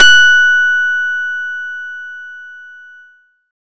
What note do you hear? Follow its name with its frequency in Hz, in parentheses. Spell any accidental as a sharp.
F#6 (1480 Hz)